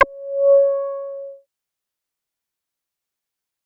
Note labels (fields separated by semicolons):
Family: bass; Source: synthesizer; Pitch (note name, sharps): C#5; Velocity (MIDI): 127; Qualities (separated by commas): fast decay